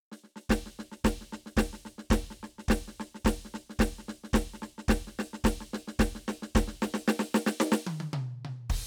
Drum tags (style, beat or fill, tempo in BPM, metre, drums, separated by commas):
rock, fill, 110 BPM, 4/4, crash, snare, high tom, mid tom, kick